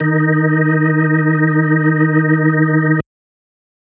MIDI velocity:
75